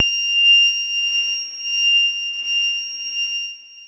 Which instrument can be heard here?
electronic keyboard